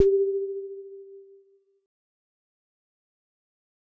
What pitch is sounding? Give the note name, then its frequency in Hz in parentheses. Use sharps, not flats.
G4 (392 Hz)